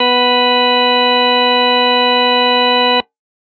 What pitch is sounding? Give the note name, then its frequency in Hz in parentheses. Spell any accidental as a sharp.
B3 (246.9 Hz)